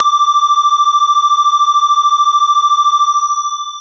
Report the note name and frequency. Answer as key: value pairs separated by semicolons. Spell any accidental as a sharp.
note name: D6; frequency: 1175 Hz